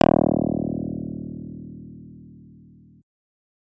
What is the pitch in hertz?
38.89 Hz